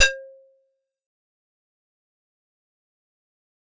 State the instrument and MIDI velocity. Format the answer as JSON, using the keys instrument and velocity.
{"instrument": "acoustic keyboard", "velocity": 100}